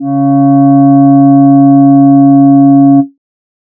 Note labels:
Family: voice; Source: synthesizer; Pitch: C#3; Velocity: 50

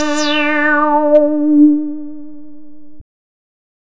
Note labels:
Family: bass; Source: synthesizer; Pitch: D4; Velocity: 127; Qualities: bright, distorted

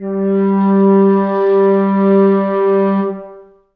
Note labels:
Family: flute; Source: acoustic; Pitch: G3; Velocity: 25; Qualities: dark, long release, reverb

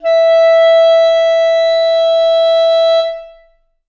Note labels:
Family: reed; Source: acoustic; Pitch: E5; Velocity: 127; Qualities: reverb

